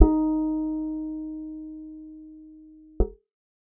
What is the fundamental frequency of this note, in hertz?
311.1 Hz